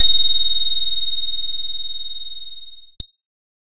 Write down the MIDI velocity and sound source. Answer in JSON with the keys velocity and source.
{"velocity": 75, "source": "electronic"}